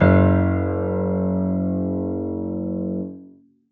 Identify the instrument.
acoustic keyboard